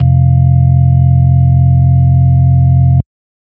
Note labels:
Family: organ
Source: electronic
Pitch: F1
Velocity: 50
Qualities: dark

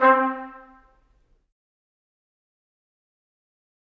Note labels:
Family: brass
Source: acoustic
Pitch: C4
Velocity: 50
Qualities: fast decay, percussive, reverb

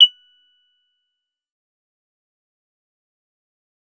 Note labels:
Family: bass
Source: synthesizer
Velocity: 50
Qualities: distorted, fast decay, percussive

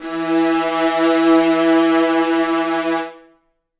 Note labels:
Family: string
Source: acoustic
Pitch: E3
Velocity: 75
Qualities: reverb

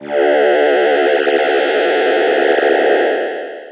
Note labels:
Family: voice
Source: synthesizer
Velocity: 127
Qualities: bright, distorted, long release

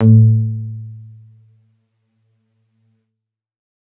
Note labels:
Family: keyboard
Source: electronic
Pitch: A2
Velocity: 127

